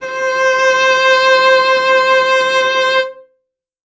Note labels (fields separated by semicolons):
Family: string; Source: acoustic; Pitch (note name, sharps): C5; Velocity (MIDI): 100; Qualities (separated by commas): reverb